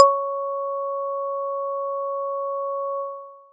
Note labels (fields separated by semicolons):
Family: mallet percussion; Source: acoustic; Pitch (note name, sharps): C#5; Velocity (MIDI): 127